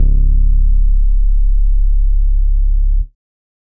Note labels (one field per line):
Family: bass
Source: synthesizer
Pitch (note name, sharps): C#1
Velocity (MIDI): 50